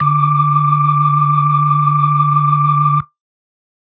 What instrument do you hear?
electronic organ